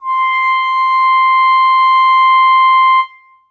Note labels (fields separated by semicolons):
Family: reed; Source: acoustic; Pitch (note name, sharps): C6; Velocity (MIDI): 100; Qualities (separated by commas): reverb